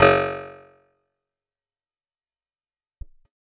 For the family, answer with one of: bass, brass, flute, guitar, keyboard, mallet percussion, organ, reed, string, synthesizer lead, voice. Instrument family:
guitar